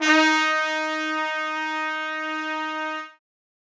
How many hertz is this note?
311.1 Hz